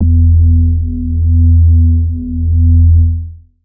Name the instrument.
synthesizer bass